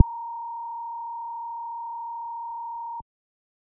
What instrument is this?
synthesizer bass